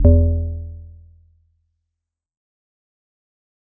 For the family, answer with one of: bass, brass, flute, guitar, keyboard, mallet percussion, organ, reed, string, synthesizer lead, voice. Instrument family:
mallet percussion